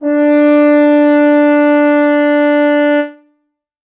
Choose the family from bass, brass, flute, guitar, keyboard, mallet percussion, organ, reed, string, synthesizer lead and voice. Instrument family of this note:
brass